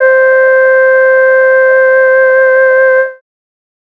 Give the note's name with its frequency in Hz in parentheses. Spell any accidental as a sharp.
C5 (523.3 Hz)